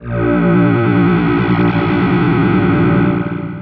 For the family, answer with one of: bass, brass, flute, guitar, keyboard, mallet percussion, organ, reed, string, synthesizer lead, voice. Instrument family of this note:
voice